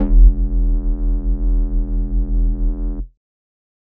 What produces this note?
synthesizer flute